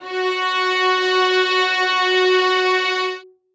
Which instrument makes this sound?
acoustic string instrument